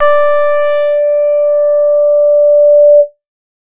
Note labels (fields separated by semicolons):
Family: bass; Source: synthesizer; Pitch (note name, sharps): D5; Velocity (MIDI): 50; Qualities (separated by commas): distorted